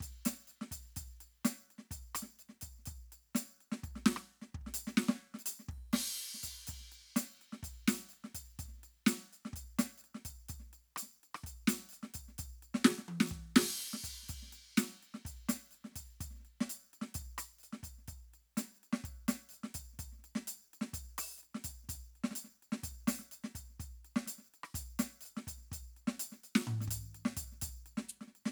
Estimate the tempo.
126 BPM